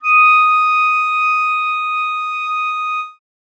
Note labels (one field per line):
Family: reed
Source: acoustic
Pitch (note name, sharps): D#6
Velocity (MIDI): 127